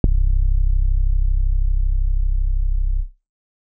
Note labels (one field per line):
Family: keyboard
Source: electronic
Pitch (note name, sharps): C1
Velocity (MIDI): 25